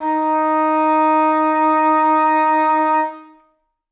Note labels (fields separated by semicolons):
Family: reed; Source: acoustic; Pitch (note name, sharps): D#4; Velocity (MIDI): 50; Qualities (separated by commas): reverb